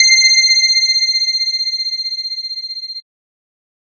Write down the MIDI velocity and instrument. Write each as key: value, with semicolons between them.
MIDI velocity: 75; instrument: synthesizer bass